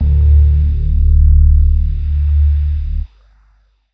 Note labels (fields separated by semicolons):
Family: keyboard; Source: electronic; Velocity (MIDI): 25; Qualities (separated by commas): dark